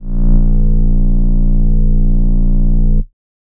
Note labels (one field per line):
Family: bass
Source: synthesizer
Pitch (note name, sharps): A#0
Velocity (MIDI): 127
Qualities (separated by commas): dark